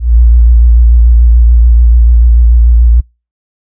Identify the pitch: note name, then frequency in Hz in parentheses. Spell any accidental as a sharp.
A#1 (58.27 Hz)